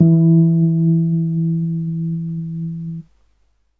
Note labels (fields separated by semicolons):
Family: keyboard; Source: electronic; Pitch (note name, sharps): E3; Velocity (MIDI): 50; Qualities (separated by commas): dark